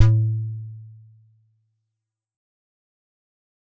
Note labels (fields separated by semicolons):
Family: keyboard; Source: acoustic; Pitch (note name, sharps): A2; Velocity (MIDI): 25; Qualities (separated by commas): fast decay